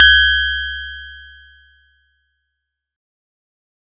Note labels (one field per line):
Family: mallet percussion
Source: acoustic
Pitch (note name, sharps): C#2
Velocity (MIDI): 100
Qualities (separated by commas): bright